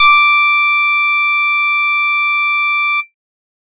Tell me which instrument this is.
synthesizer bass